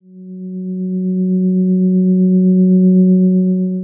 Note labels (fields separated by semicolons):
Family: guitar; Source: electronic; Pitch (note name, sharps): F#3; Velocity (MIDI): 75; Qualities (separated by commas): dark, long release